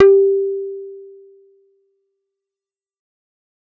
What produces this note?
synthesizer bass